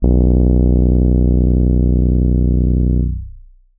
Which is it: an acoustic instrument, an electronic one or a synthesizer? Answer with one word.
electronic